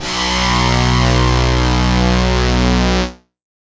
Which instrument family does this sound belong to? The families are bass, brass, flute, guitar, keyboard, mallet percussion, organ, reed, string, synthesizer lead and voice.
guitar